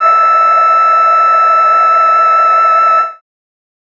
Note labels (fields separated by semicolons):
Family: voice; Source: synthesizer; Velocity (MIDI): 100